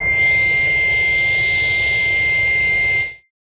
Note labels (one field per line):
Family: bass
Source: synthesizer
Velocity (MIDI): 100